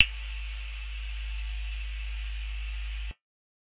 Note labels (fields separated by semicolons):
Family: bass; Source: synthesizer; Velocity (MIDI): 127